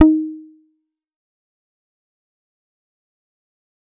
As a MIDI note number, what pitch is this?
63